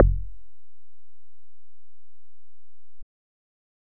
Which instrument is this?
synthesizer bass